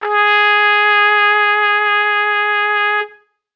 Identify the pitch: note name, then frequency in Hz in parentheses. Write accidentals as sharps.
G#4 (415.3 Hz)